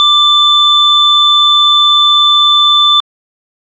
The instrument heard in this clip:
electronic organ